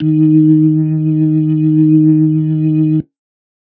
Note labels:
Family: organ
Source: electronic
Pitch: D#3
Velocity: 25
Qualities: dark

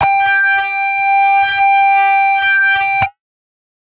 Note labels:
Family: guitar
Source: synthesizer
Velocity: 100

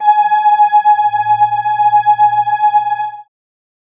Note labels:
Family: keyboard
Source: synthesizer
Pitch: G#5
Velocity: 100

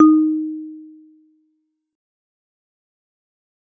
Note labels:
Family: mallet percussion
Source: acoustic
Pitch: D#4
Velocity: 50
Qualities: dark, fast decay, reverb

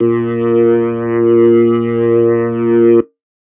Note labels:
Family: organ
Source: electronic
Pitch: A#2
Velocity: 75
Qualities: distorted

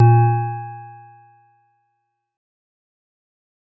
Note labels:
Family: mallet percussion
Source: acoustic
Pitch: A#2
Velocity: 100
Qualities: fast decay

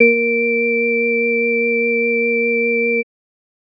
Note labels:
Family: organ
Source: electronic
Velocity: 50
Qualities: multiphonic

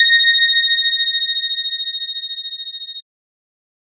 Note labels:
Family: bass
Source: synthesizer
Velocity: 25

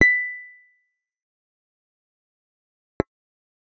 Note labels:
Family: bass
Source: synthesizer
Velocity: 25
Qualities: fast decay, percussive

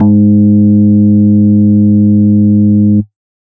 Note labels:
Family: organ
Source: electronic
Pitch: G#2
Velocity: 75

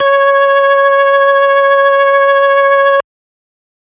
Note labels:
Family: organ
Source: electronic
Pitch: C#5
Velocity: 100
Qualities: distorted

